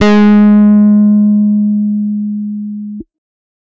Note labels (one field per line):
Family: guitar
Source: electronic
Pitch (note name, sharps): G#3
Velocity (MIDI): 25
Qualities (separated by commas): distorted